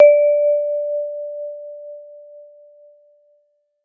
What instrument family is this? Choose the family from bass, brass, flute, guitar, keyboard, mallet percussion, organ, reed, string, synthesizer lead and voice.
mallet percussion